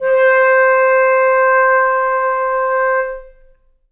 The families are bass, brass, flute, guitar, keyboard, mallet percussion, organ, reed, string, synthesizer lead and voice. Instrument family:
reed